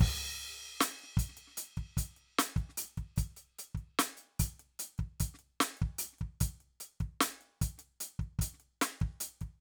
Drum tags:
hip-hop
beat
75 BPM
4/4
crash, closed hi-hat, open hi-hat, hi-hat pedal, snare, kick

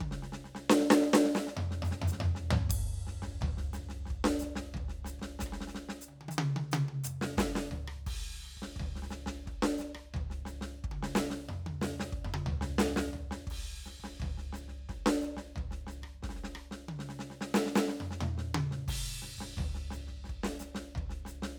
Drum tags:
samba
beat
89 BPM
4/4
crash, ride, hi-hat pedal, snare, cross-stick, high tom, mid tom, floor tom, kick

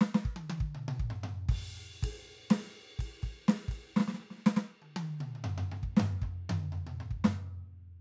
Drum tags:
rock
beat
120 BPM
4/4
ride, hi-hat pedal, snare, high tom, mid tom, floor tom, kick

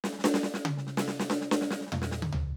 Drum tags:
New Orleans funk
fill
93 BPM
4/4
snare, high tom, mid tom, floor tom

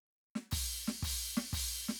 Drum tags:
rock
beat
120 BPM
4/4
crash, snare, kick

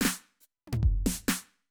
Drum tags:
half-time rock
fill
140 BPM
4/4
hi-hat pedal, snare, high tom, floor tom, kick

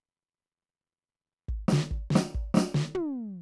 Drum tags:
half-time rock
fill
140 BPM
4/4
snare, floor tom, kick

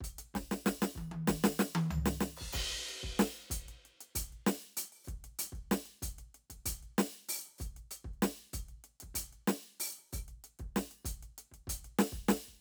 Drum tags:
rock
beat
95 BPM
4/4
crash, ride, closed hi-hat, open hi-hat, hi-hat pedal, snare, high tom, floor tom, kick

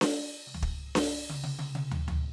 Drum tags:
funk rock
fill
92 BPM
4/4
crash, snare, high tom, floor tom, kick

